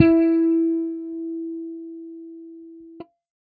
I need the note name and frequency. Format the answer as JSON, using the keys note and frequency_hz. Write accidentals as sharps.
{"note": "E4", "frequency_hz": 329.6}